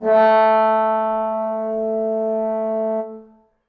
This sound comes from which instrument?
acoustic brass instrument